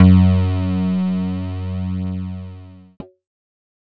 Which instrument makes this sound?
electronic keyboard